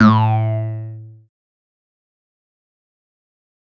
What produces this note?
synthesizer bass